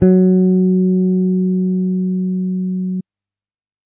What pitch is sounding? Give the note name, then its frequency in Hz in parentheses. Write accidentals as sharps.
F#3 (185 Hz)